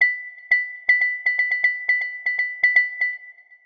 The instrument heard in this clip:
synthesizer mallet percussion instrument